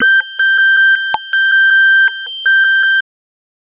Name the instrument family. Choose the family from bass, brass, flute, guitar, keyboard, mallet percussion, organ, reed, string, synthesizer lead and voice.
bass